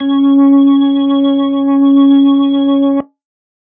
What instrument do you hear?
electronic organ